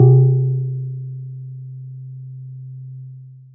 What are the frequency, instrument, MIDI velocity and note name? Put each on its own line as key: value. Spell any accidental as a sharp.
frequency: 130.8 Hz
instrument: acoustic mallet percussion instrument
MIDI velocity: 25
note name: C3